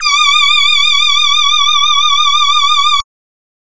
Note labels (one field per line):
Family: voice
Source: synthesizer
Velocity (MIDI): 100